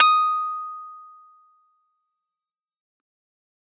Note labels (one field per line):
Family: keyboard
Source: electronic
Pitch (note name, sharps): D#6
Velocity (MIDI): 127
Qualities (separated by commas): fast decay